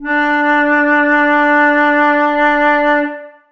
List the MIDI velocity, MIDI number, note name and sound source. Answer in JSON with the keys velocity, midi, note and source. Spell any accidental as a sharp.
{"velocity": 127, "midi": 62, "note": "D4", "source": "acoustic"}